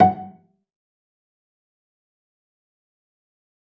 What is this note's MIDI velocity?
100